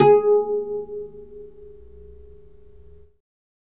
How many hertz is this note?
415.3 Hz